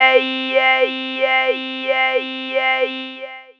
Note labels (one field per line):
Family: voice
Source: synthesizer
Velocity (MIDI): 75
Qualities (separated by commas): long release, non-linear envelope, tempo-synced